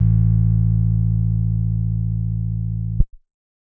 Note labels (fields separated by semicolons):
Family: keyboard; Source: electronic; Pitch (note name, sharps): A1; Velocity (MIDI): 25; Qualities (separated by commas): dark